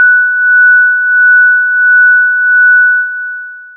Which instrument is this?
synthesizer lead